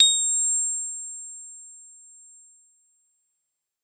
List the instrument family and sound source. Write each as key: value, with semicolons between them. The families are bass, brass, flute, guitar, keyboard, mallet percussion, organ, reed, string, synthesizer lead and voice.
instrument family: mallet percussion; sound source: acoustic